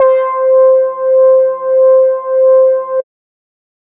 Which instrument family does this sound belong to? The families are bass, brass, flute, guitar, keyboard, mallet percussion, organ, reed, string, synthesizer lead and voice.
bass